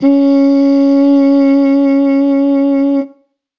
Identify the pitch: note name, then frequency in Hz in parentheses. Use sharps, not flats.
C#4 (277.2 Hz)